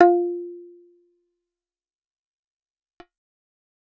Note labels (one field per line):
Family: guitar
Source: acoustic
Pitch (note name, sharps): F4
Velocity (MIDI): 75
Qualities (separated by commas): fast decay, percussive